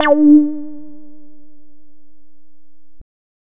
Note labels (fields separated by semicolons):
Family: bass; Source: synthesizer; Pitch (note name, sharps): D4; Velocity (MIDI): 50; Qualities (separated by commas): distorted